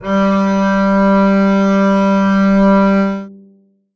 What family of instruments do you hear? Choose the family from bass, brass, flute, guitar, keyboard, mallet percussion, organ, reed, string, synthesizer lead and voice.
string